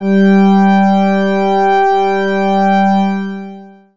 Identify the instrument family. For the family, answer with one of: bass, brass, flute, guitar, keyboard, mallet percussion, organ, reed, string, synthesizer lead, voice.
organ